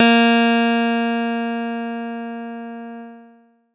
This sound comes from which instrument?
electronic keyboard